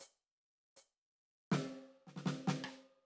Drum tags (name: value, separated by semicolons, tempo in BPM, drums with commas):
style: reggae; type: fill; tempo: 78 BPM; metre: 4/4; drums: hi-hat pedal, snare, cross-stick